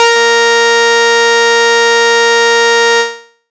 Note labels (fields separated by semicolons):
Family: bass; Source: synthesizer; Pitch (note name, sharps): A#4; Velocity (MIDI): 75; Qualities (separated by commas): bright, distorted